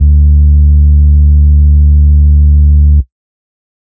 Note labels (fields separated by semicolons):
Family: organ; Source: electronic; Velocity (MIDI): 100; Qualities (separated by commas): distorted